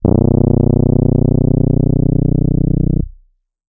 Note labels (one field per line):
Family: keyboard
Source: electronic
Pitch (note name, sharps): B0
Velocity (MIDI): 100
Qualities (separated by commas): distorted